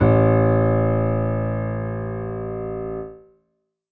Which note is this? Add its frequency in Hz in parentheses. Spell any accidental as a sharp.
A1 (55 Hz)